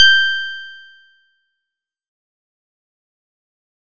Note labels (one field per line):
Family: guitar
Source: synthesizer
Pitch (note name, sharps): G6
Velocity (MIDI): 127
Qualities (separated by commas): bright, fast decay